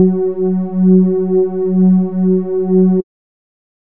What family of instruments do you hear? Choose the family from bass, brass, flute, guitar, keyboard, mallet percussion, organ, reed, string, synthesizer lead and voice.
bass